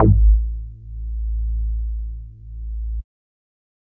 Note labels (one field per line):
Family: bass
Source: synthesizer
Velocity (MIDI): 75